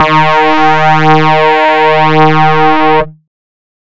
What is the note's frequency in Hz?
155.6 Hz